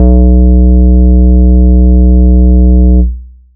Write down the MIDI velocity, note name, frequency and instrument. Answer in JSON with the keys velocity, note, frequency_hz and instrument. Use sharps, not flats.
{"velocity": 75, "note": "B1", "frequency_hz": 61.74, "instrument": "synthesizer bass"}